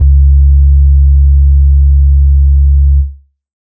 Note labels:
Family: organ; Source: electronic; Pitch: C#2; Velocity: 75; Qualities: dark

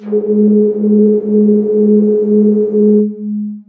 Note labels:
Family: voice; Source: synthesizer; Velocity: 25; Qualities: distorted, long release

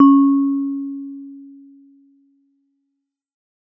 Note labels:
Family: mallet percussion; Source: acoustic; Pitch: C#4; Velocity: 127; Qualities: dark

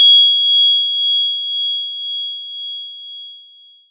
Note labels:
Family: mallet percussion; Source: acoustic; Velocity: 75; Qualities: bright, long release

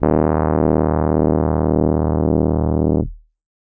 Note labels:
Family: keyboard; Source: electronic; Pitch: D#1; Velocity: 50; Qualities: distorted

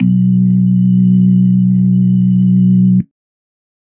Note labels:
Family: organ; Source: electronic; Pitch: B1; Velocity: 25; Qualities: dark

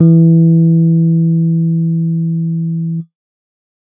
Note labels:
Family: keyboard; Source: electronic; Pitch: E3; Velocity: 25; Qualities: dark

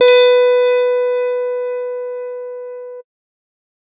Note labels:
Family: bass; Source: synthesizer; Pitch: B4; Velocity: 127; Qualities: distorted

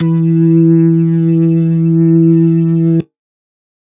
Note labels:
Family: organ; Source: electronic; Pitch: E3; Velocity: 127

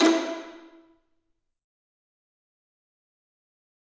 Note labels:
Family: string; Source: acoustic; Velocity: 127; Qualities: bright, fast decay, percussive, reverb

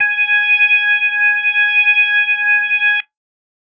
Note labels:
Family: organ; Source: electronic; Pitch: G#5; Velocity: 100

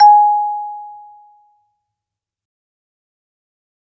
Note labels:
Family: mallet percussion; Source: acoustic; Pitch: G#5; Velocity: 25; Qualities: fast decay, reverb

